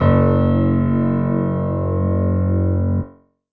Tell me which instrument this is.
electronic keyboard